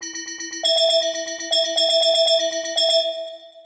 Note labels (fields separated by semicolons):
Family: mallet percussion; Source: synthesizer; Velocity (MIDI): 127; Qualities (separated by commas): bright, long release, multiphonic, tempo-synced